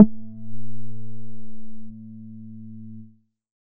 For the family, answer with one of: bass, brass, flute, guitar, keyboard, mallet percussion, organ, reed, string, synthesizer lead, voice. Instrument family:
bass